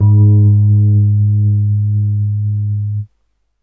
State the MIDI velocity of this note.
50